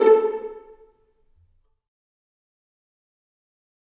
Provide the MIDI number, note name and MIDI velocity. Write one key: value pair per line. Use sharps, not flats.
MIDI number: 69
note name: A4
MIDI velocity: 100